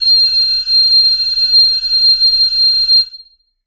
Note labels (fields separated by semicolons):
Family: reed; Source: acoustic; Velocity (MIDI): 100; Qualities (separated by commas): bright, reverb